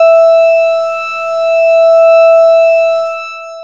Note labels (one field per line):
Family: bass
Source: synthesizer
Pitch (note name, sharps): E5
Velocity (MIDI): 127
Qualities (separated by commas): bright, distorted, long release